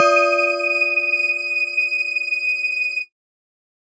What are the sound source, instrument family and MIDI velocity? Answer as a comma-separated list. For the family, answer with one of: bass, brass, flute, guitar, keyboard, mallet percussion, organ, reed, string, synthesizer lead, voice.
electronic, mallet percussion, 25